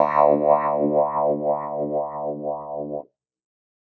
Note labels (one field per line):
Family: keyboard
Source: electronic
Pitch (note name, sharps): D2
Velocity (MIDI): 100